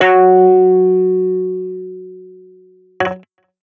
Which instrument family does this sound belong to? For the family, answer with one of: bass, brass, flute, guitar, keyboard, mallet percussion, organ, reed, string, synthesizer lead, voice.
guitar